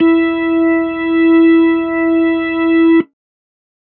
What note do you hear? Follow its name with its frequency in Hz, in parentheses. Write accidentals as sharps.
E4 (329.6 Hz)